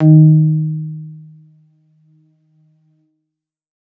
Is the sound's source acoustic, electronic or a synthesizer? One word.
electronic